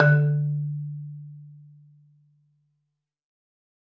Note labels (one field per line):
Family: mallet percussion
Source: acoustic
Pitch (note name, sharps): D3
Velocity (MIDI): 127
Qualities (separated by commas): dark, reverb